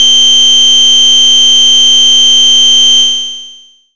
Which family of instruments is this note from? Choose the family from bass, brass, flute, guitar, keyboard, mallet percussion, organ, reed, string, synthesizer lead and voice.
bass